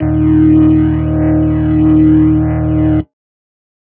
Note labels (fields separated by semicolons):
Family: keyboard; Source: electronic; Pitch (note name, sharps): D#1; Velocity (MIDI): 75; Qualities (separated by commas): distorted